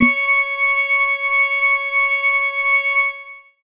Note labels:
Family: organ; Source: electronic; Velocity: 25; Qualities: reverb

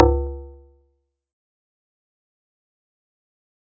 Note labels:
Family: mallet percussion; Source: acoustic; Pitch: C#2; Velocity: 75; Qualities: fast decay, percussive

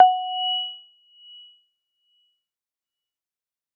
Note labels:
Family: mallet percussion; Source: electronic; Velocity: 127

